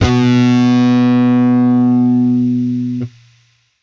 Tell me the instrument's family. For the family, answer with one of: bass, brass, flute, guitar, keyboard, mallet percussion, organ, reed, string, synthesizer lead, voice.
bass